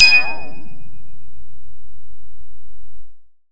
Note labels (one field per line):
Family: bass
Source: synthesizer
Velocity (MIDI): 50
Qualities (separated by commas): bright, distorted